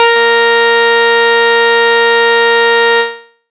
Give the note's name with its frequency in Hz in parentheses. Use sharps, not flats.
A#4 (466.2 Hz)